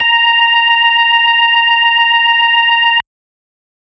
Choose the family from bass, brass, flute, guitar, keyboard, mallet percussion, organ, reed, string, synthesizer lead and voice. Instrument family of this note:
organ